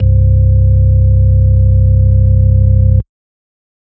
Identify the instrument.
electronic organ